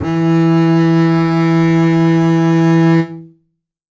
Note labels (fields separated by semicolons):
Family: string; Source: acoustic; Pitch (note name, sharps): E3; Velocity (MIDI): 25; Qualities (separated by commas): reverb